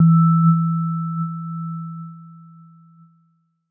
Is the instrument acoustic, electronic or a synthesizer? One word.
electronic